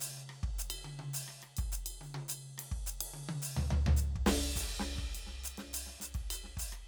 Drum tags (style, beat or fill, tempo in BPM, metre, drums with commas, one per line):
Afro-Cuban
beat
105 BPM
4/4
crash, ride, ride bell, hi-hat pedal, snare, cross-stick, high tom, floor tom, kick